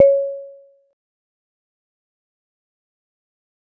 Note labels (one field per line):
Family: mallet percussion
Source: acoustic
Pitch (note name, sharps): C#5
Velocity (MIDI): 25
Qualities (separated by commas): fast decay, percussive